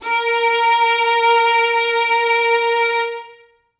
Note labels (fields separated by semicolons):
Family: string; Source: acoustic; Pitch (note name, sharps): A#4; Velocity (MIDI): 100; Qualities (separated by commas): reverb